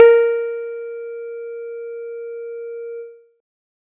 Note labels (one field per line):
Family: guitar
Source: synthesizer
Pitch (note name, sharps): A#4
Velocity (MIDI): 75